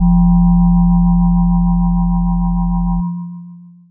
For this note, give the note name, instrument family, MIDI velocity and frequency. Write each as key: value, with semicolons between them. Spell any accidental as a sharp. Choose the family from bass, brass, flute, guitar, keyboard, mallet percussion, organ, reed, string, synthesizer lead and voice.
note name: F1; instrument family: mallet percussion; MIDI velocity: 25; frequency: 43.65 Hz